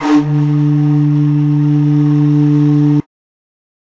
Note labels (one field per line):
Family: flute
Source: acoustic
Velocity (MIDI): 100